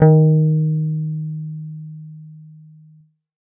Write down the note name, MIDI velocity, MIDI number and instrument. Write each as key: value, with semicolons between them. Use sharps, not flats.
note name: D#3; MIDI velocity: 75; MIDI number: 51; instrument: synthesizer bass